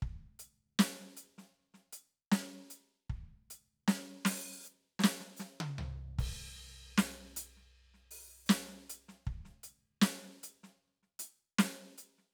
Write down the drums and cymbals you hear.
crash, closed hi-hat, open hi-hat, hi-hat pedal, snare, high tom, floor tom and kick